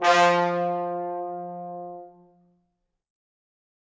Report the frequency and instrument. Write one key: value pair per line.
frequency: 174.6 Hz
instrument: acoustic brass instrument